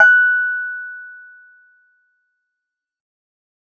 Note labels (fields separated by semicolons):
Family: keyboard; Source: electronic; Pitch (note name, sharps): F#6; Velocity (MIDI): 100; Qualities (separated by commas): fast decay